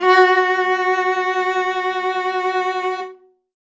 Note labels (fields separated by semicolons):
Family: string; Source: acoustic; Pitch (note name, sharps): F#4; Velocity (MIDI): 127; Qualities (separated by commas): reverb